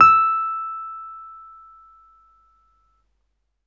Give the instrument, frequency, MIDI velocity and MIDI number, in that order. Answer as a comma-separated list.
electronic keyboard, 1319 Hz, 100, 88